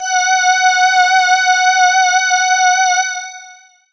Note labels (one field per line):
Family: voice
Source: synthesizer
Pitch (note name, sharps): F#5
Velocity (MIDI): 50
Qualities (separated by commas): bright, distorted, long release